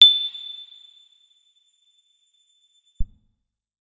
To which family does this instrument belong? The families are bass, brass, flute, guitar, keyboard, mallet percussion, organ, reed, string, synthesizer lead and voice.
guitar